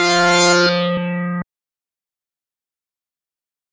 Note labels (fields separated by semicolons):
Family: bass; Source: synthesizer; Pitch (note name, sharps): F3; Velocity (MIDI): 75; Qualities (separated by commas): distorted, fast decay